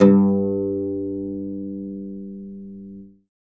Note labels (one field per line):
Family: guitar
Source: acoustic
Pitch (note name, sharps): G2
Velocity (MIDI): 127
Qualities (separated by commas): reverb